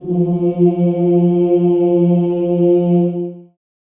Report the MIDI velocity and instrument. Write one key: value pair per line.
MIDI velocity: 75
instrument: acoustic voice